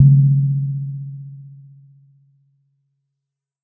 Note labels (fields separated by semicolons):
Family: mallet percussion; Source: acoustic; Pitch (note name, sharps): C#3; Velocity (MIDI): 25; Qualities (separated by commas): dark, reverb